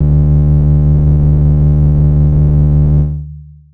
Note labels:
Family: keyboard; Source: electronic; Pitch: D2; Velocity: 100; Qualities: distorted, long release

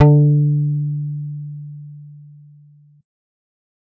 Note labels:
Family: bass; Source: synthesizer; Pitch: D3; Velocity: 75

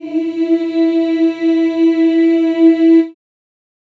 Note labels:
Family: voice; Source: acoustic; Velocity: 50; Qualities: reverb

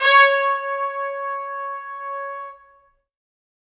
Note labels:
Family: brass; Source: acoustic; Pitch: C#5; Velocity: 75; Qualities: bright, reverb

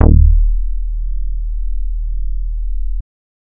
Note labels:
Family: bass; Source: synthesizer; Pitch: D#1; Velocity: 100; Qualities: distorted

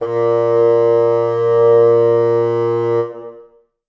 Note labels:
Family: reed; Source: acoustic; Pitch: A#2; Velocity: 127; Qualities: long release, reverb

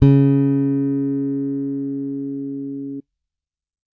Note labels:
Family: bass; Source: electronic; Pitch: C#3; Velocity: 75

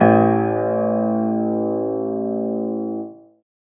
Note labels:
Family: keyboard; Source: acoustic; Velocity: 127; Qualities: reverb

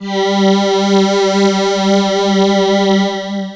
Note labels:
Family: voice; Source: synthesizer; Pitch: G3; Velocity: 50; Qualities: distorted, long release

